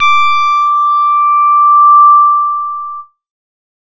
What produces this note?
synthesizer bass